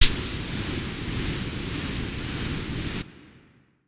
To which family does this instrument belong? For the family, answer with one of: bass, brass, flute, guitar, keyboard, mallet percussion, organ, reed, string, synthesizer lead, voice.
flute